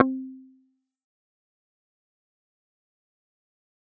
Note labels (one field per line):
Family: bass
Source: synthesizer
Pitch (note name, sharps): C4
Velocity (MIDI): 100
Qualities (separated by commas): fast decay, percussive